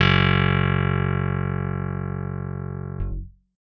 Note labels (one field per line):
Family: guitar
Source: electronic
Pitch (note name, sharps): F#1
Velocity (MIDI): 100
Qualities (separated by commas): reverb